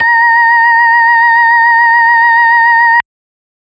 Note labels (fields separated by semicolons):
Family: organ; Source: electronic; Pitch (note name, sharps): A#5; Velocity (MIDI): 50